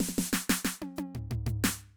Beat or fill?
fill